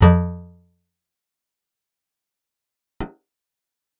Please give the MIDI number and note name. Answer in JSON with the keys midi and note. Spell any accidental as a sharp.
{"midi": 41, "note": "F2"}